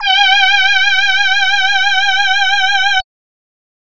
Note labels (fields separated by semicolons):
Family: voice; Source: synthesizer; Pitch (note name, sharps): G5; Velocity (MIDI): 50